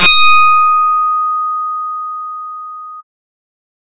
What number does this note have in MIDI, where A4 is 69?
87